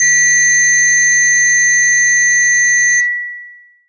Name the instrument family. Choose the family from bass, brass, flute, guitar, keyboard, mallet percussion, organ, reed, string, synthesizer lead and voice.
mallet percussion